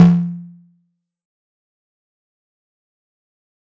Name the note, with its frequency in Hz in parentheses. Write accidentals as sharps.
F3 (174.6 Hz)